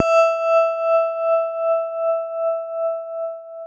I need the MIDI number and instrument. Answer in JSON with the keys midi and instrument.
{"midi": 76, "instrument": "electronic guitar"}